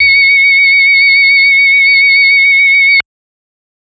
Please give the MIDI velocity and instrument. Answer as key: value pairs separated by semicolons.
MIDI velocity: 75; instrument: electronic organ